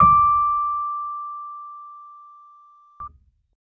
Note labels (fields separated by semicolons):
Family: keyboard; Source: electronic; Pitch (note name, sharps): D6; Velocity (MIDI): 75